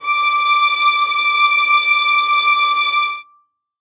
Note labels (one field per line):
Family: string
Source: acoustic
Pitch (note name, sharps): D6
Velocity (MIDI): 127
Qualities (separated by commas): reverb